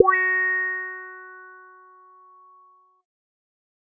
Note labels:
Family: bass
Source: synthesizer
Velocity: 100

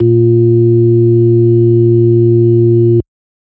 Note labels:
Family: organ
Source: electronic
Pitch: A#2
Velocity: 127

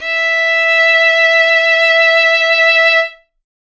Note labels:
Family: string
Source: acoustic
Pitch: E5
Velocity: 25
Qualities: bright

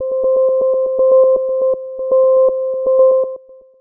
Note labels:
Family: synthesizer lead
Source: synthesizer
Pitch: C5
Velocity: 127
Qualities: dark, long release, tempo-synced

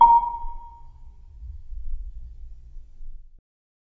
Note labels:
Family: mallet percussion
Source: acoustic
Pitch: A#5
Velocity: 25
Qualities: reverb

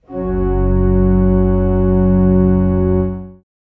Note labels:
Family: organ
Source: acoustic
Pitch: F#1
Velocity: 127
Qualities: dark, reverb

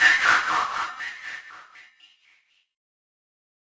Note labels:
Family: keyboard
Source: electronic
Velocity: 127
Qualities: bright, distorted, non-linear envelope

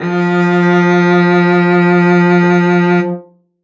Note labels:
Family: string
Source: acoustic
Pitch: F3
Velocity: 127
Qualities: bright, reverb

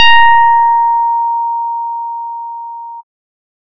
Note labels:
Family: bass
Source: synthesizer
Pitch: A#5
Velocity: 50

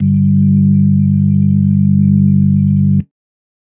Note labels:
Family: organ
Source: electronic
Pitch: G1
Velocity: 50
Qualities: dark

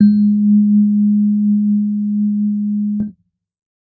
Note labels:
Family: keyboard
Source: electronic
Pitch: G#3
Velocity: 25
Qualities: dark

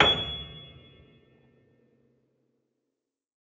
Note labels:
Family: keyboard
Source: acoustic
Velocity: 75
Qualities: percussive, reverb

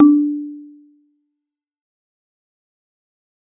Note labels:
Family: mallet percussion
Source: acoustic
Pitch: D4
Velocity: 127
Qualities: fast decay, percussive

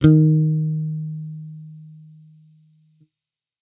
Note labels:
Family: bass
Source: electronic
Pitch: D#3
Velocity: 50

